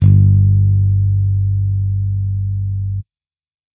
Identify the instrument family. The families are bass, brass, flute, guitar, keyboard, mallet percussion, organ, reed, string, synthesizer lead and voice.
bass